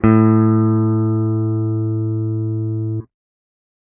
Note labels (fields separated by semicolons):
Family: guitar; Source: electronic; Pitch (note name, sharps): A2; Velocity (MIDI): 75